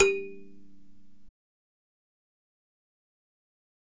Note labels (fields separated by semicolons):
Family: mallet percussion; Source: acoustic; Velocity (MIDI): 75; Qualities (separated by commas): fast decay, reverb